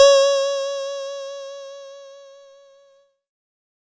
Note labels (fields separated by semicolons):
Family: keyboard; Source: electronic; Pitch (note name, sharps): C#5; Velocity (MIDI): 127; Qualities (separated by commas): bright